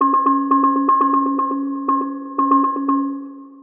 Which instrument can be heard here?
synthesizer mallet percussion instrument